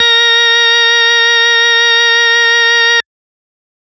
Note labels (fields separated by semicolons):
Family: organ; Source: electronic; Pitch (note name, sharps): A#4; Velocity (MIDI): 100; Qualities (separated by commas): distorted